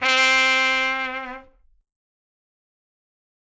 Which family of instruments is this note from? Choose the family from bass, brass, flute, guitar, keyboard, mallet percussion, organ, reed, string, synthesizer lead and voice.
brass